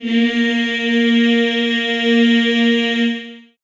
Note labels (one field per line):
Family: voice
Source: acoustic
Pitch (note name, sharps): A#3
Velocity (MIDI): 127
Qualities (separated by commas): reverb